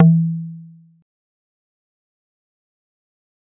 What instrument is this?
acoustic mallet percussion instrument